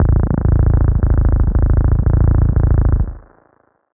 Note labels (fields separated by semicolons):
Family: bass; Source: synthesizer; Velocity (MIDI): 75; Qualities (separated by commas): reverb